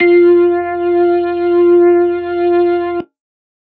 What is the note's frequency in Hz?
349.2 Hz